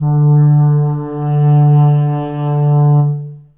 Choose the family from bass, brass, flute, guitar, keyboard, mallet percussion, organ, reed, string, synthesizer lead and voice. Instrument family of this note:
reed